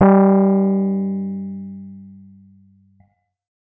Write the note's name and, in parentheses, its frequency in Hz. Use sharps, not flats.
G3 (196 Hz)